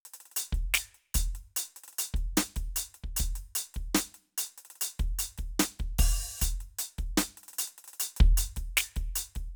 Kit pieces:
closed hi-hat, open hi-hat, hi-hat pedal, snare and kick